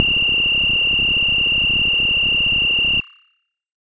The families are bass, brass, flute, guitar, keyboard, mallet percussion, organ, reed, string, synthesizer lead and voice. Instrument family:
bass